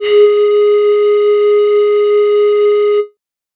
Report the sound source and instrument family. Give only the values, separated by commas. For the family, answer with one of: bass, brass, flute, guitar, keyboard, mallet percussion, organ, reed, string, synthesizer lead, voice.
synthesizer, flute